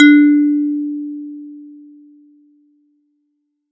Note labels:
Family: mallet percussion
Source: acoustic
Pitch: D4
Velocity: 75

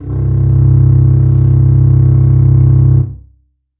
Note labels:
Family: string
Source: acoustic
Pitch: C1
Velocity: 75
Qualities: reverb

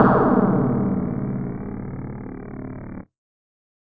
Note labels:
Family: mallet percussion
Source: electronic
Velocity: 75

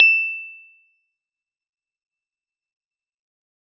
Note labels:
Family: keyboard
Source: electronic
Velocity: 100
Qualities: fast decay, percussive

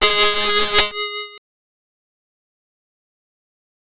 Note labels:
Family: bass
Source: synthesizer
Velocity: 100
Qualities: bright, distorted, fast decay, multiphonic

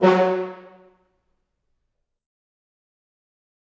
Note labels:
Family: brass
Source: acoustic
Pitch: F#3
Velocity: 100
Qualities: fast decay, reverb

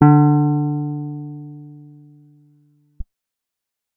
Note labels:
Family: guitar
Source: acoustic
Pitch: D3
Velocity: 25

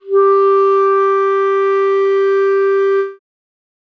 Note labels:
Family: reed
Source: acoustic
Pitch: G4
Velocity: 25

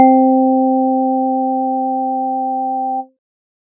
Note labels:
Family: organ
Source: electronic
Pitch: C4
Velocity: 25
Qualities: dark

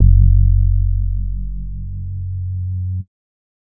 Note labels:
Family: bass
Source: synthesizer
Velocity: 25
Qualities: dark, distorted

